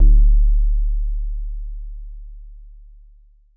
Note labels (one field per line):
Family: guitar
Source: synthesizer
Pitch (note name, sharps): D1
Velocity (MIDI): 25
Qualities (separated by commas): dark